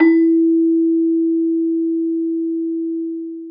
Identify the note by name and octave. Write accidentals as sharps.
E4